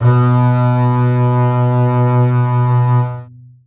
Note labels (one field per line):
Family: string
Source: acoustic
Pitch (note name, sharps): B2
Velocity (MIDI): 127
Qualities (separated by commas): long release, reverb